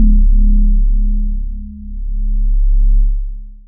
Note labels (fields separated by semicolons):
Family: voice; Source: synthesizer; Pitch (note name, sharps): C#1; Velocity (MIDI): 100; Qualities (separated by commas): dark, long release